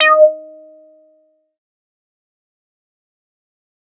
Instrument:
synthesizer bass